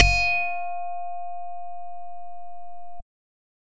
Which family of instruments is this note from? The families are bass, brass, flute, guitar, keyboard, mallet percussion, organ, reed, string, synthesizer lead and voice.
bass